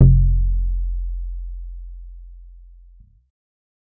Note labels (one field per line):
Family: bass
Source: synthesizer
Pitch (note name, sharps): F1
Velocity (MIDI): 50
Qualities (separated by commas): dark